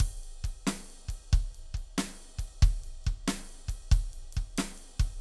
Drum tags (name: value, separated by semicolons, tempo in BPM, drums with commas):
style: rock; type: beat; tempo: 92 BPM; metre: 4/4; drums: ride, snare, kick